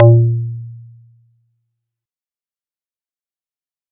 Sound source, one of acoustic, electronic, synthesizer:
acoustic